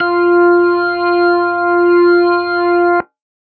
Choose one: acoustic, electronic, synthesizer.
electronic